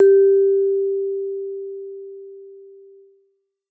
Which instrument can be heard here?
acoustic mallet percussion instrument